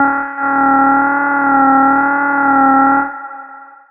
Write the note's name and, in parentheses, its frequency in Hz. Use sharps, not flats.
C#4 (277.2 Hz)